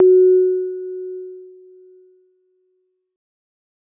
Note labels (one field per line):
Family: keyboard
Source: electronic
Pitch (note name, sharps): F#4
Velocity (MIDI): 25